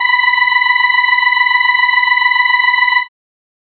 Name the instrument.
electronic organ